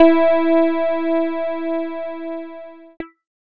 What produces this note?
electronic keyboard